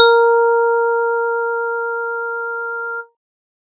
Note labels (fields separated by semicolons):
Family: organ; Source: electronic; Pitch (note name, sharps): A#4; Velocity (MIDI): 75